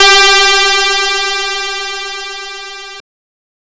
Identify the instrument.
synthesizer guitar